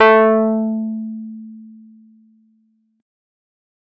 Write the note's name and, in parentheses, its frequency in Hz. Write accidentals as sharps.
A3 (220 Hz)